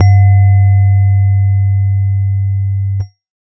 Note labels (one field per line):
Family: keyboard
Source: electronic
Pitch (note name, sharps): G2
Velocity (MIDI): 75